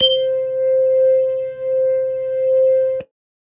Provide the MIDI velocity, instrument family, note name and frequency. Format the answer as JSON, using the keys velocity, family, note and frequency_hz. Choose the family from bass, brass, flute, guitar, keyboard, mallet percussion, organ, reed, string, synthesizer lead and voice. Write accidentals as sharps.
{"velocity": 100, "family": "organ", "note": "C5", "frequency_hz": 523.3}